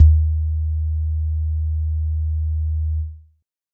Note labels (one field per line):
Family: keyboard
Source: electronic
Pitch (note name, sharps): D#2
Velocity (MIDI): 75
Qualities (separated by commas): dark